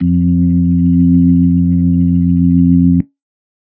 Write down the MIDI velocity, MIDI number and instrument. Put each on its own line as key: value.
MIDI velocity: 25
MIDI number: 41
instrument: electronic organ